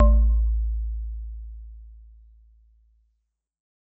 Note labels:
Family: mallet percussion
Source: acoustic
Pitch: A1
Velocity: 100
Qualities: dark, reverb

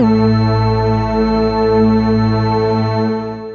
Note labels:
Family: synthesizer lead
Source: synthesizer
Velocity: 25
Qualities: long release

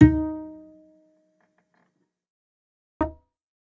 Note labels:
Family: bass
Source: acoustic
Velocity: 75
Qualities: fast decay, percussive

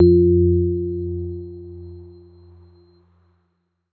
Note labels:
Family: keyboard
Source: electronic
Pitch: F2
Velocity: 100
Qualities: dark

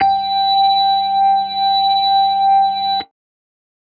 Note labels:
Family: organ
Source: electronic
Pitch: G5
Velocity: 127

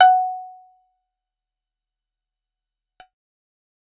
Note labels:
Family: guitar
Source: acoustic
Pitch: F#5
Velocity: 100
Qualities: fast decay, percussive

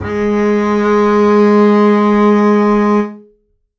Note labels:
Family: string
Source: acoustic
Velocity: 50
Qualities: reverb

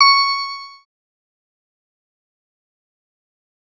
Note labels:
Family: synthesizer lead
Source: synthesizer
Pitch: C#6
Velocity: 25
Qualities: fast decay

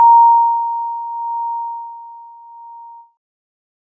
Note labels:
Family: keyboard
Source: electronic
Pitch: A#5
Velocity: 127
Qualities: multiphonic

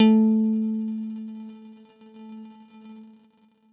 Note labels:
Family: guitar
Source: electronic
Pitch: A3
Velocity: 127

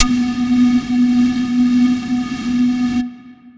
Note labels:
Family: flute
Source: acoustic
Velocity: 100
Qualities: distorted, long release

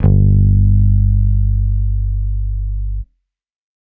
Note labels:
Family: bass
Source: electronic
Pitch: G1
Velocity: 100

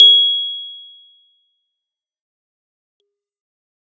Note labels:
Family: keyboard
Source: acoustic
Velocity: 75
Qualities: bright, fast decay

